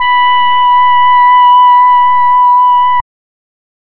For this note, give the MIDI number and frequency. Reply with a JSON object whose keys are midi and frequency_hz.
{"midi": 83, "frequency_hz": 987.8}